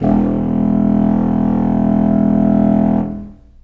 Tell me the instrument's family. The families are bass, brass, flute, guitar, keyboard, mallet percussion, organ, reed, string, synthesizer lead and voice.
reed